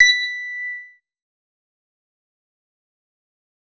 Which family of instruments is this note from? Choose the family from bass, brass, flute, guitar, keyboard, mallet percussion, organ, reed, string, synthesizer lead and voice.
bass